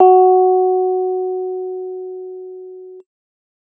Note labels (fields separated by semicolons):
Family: keyboard; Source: electronic; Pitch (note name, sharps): F#4; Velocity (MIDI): 50